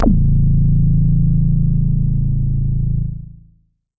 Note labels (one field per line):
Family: bass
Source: synthesizer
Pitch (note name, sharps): A0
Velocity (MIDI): 127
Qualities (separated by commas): distorted, long release